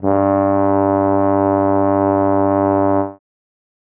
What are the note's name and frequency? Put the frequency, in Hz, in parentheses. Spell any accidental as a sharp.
G2 (98 Hz)